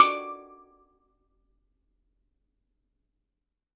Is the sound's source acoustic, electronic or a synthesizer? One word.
acoustic